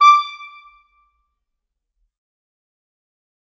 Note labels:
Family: reed; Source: acoustic; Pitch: D6; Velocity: 127; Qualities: fast decay, percussive, reverb

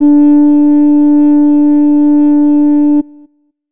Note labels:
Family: flute; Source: acoustic; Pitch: D4; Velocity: 127; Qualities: dark

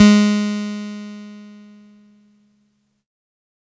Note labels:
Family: keyboard; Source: electronic; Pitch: G#3; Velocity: 25; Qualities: bright, distorted

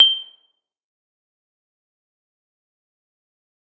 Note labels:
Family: mallet percussion; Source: acoustic; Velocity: 75; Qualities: bright, fast decay, percussive, reverb

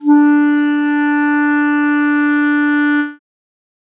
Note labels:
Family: reed; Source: acoustic; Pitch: D4; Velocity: 100; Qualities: dark

